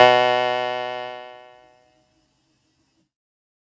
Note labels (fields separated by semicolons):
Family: keyboard; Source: electronic; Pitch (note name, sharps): B2; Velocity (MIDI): 25; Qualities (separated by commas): bright, distorted